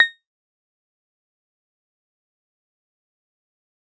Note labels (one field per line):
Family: guitar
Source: synthesizer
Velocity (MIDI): 25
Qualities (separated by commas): fast decay, percussive